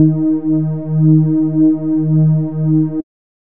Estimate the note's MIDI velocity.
25